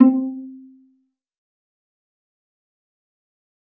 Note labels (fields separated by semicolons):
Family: string; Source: acoustic; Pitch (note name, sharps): C4; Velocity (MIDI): 75; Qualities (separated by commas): dark, fast decay, percussive, reverb